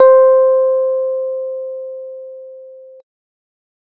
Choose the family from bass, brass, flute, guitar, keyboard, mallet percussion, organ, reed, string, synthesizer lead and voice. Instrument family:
keyboard